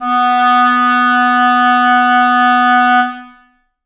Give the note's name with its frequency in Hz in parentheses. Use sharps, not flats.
B3 (246.9 Hz)